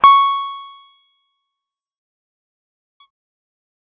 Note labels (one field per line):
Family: guitar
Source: electronic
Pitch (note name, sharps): C#6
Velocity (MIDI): 75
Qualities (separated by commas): fast decay